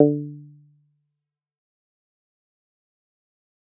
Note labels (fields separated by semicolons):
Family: guitar; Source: electronic; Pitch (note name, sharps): D3; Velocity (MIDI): 50; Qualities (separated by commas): fast decay, percussive